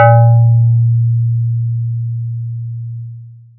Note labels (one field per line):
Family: mallet percussion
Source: electronic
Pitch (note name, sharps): A#2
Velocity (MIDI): 75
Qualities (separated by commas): long release, multiphonic